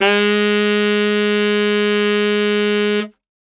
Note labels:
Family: reed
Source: acoustic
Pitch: G#3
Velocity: 127

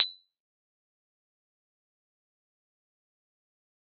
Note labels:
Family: mallet percussion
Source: acoustic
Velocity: 50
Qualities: bright, fast decay, percussive

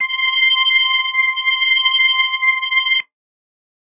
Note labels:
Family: organ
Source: electronic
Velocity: 100

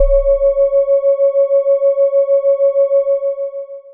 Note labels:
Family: bass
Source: synthesizer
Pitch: C#5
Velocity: 25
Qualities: long release

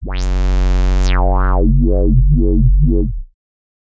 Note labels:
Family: bass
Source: synthesizer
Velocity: 100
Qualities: distorted, non-linear envelope

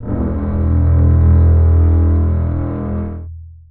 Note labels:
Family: string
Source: acoustic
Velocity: 25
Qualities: long release, reverb

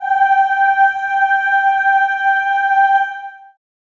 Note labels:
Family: voice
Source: acoustic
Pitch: G5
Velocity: 25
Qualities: long release, reverb

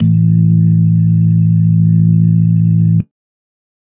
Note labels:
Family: organ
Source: electronic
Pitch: A1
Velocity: 25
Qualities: dark

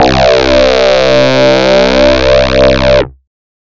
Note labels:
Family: bass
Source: synthesizer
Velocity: 127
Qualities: bright, distorted

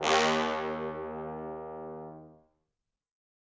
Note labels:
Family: brass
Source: acoustic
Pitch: D#2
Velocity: 100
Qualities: bright, fast decay, reverb

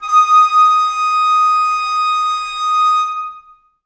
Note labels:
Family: flute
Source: acoustic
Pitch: D#6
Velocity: 75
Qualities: long release, reverb

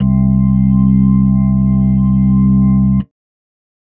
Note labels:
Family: organ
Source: electronic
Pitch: C2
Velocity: 75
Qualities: dark

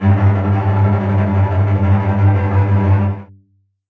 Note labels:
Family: string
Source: acoustic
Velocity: 127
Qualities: bright, non-linear envelope, reverb

